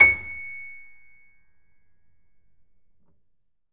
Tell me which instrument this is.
acoustic keyboard